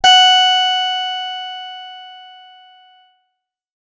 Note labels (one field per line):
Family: guitar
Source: acoustic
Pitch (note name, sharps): F#5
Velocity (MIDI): 100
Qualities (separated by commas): bright, distorted